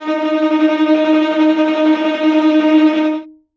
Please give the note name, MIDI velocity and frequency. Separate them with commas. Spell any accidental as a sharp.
D#4, 127, 311.1 Hz